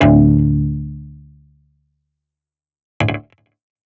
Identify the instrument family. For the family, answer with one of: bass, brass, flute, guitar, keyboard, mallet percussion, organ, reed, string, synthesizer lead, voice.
guitar